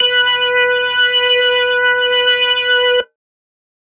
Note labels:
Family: organ; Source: electronic; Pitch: B4; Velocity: 100

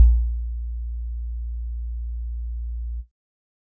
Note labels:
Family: keyboard; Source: electronic; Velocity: 25

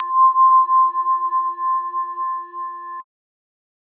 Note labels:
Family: mallet percussion; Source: synthesizer; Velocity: 100; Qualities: bright, multiphonic, non-linear envelope

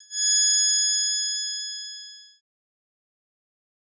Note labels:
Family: bass; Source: synthesizer; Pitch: G#6; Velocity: 50; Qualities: bright, distorted, fast decay

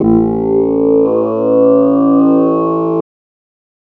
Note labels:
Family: voice; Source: synthesizer; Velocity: 100; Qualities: distorted

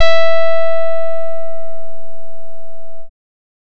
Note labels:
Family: bass; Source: synthesizer; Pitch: E5; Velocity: 75; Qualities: distorted

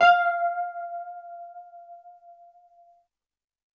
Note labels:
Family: keyboard; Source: electronic; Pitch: F5; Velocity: 127

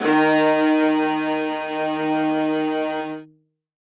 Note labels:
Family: string; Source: acoustic; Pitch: D#3; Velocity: 127; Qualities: reverb

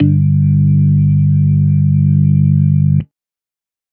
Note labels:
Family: organ; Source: electronic; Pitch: G1; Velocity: 127; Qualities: dark

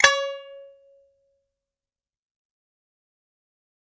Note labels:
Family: guitar; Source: acoustic; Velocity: 100; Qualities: fast decay, percussive, reverb

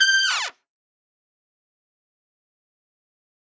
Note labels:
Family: brass; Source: acoustic; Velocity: 127; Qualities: fast decay, reverb

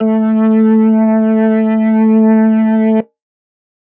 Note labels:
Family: organ; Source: electronic; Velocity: 50; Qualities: distorted

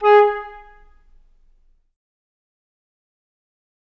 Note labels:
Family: flute; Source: acoustic; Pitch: G#4; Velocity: 100; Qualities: fast decay, percussive, reverb

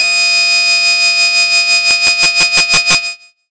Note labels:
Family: bass; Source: synthesizer; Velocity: 50; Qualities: bright, distorted

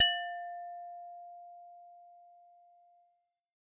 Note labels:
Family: bass; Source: synthesizer; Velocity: 75; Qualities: distorted

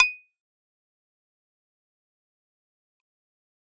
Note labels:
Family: keyboard; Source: electronic; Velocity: 100; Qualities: fast decay, percussive

